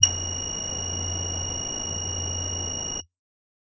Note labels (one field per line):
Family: voice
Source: synthesizer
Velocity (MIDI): 75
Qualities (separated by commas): multiphonic